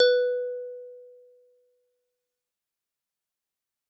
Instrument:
synthesizer guitar